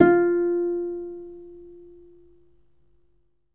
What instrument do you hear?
acoustic guitar